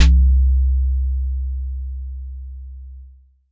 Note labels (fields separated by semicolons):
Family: bass; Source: synthesizer; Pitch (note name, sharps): C2; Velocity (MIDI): 25; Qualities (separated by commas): distorted